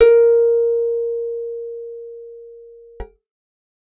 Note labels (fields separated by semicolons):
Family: guitar; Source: acoustic; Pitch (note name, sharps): A#4; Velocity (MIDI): 100